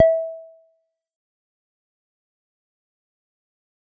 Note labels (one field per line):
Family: bass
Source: synthesizer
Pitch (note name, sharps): E5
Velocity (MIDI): 75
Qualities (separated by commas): fast decay, percussive